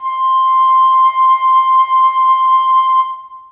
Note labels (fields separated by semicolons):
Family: flute; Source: acoustic; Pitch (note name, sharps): C6; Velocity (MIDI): 50; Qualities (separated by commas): long release, reverb